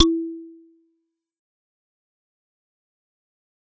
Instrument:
acoustic mallet percussion instrument